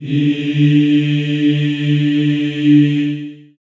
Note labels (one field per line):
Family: voice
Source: acoustic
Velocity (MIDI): 127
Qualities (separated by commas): long release, reverb